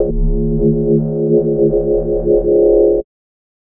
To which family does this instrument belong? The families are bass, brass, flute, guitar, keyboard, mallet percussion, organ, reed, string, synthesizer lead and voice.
mallet percussion